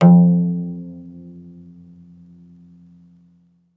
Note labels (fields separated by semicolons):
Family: guitar; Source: acoustic; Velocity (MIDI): 50; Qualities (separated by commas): dark, reverb